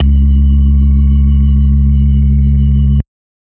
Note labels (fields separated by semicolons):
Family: organ; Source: electronic; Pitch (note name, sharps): C#2; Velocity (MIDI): 25; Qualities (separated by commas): dark